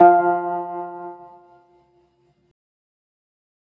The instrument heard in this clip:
electronic organ